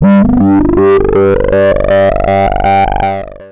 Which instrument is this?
synthesizer bass